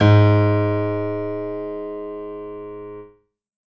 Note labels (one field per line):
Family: keyboard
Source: acoustic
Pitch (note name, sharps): G#2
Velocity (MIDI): 127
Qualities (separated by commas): reverb